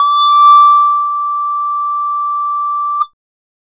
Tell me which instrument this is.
synthesizer bass